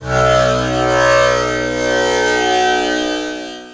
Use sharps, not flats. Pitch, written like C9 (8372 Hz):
B1 (61.74 Hz)